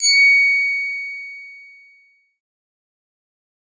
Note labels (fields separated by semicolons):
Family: synthesizer lead; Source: synthesizer; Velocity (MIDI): 127; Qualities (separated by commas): distorted, fast decay